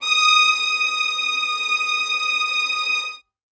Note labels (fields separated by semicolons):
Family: string; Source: acoustic; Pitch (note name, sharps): D#6; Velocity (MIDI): 127; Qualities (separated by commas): reverb